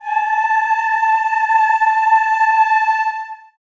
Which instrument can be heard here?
acoustic voice